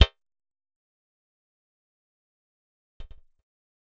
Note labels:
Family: bass; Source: synthesizer; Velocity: 75; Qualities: fast decay, percussive

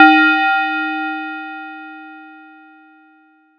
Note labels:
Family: mallet percussion; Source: acoustic; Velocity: 100; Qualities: multiphonic

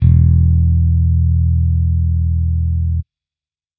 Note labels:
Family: bass; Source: electronic; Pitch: E1; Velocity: 50

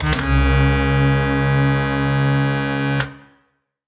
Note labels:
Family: reed; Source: acoustic; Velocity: 75

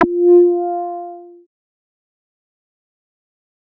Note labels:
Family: bass; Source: synthesizer; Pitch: F4; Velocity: 127; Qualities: distorted, fast decay

